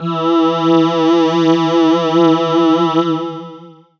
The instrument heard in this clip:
synthesizer voice